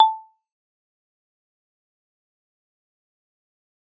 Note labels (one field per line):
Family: mallet percussion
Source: acoustic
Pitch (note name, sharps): A5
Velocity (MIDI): 75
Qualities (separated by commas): fast decay, percussive